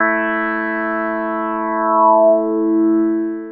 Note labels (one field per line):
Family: synthesizer lead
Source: synthesizer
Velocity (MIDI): 127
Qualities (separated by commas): long release